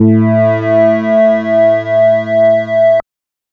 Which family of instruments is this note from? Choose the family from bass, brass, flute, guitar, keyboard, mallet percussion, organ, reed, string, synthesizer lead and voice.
bass